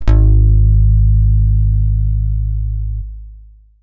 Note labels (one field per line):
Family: guitar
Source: electronic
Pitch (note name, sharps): G#1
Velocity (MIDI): 127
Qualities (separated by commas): long release